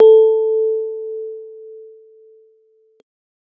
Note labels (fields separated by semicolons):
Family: keyboard; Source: electronic; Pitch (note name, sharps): A4; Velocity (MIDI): 25